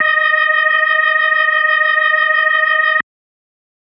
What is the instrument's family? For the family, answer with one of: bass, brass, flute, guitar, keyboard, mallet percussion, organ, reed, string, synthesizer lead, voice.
organ